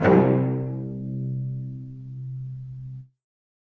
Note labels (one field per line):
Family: string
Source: acoustic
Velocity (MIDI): 127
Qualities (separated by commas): reverb